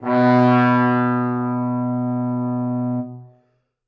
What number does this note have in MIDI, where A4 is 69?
47